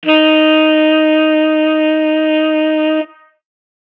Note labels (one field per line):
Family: reed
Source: acoustic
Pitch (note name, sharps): D#4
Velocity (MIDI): 50